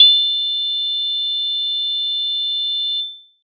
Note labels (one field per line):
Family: keyboard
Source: electronic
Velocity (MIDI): 75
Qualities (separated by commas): bright